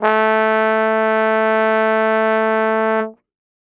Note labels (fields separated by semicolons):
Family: brass; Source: acoustic; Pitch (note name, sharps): A3; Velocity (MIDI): 75